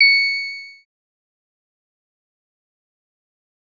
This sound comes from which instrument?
synthesizer lead